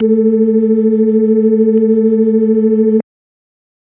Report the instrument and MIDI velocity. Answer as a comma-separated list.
electronic organ, 50